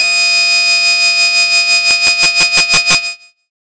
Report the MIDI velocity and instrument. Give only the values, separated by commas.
25, synthesizer bass